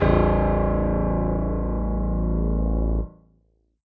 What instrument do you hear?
electronic keyboard